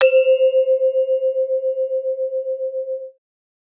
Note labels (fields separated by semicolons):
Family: mallet percussion; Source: acoustic; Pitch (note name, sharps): C5; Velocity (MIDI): 127